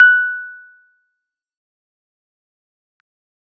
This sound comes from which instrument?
electronic keyboard